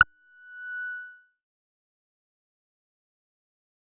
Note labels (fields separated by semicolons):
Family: bass; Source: synthesizer; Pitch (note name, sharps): F#6; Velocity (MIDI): 50; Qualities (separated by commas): distorted, fast decay